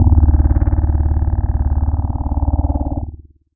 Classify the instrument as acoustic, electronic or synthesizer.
electronic